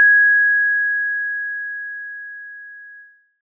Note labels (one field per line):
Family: mallet percussion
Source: acoustic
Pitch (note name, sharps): G#6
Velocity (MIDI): 75